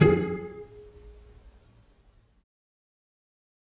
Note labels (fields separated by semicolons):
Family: string; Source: acoustic; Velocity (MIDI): 25; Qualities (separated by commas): fast decay, percussive, reverb